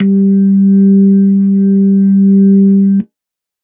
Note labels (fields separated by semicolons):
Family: organ; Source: electronic; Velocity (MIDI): 127